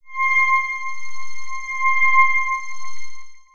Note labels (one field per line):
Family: synthesizer lead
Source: synthesizer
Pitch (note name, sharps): C6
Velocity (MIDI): 25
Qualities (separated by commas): bright, long release, non-linear envelope